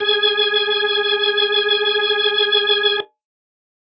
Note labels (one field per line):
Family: organ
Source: electronic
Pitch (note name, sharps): G#4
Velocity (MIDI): 100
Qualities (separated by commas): reverb